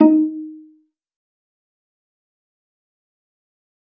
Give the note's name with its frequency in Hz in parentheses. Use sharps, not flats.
D#4 (311.1 Hz)